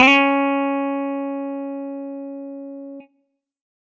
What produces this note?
electronic guitar